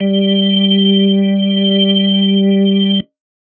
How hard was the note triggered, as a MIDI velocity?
100